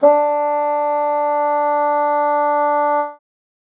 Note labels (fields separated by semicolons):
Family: reed; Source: acoustic; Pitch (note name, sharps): D4; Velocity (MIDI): 100